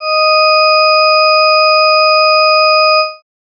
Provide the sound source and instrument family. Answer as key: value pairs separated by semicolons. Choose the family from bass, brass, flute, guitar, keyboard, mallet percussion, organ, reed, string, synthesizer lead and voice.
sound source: electronic; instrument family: organ